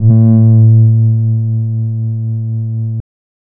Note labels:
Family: bass; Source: synthesizer; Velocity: 50; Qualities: dark, distorted, non-linear envelope

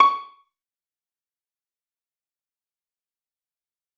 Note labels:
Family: string; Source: acoustic; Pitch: C#6; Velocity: 127; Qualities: fast decay, percussive, reverb

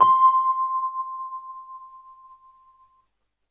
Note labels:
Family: keyboard; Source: electronic; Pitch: C6; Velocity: 75

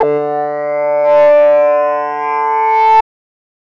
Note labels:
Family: voice; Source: synthesizer; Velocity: 100; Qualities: distorted

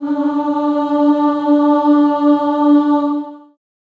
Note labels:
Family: voice; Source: acoustic; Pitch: D4; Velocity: 25; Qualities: long release, reverb

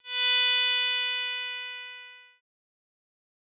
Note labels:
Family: bass; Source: synthesizer; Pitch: B4; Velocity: 50; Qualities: bright, distorted, fast decay

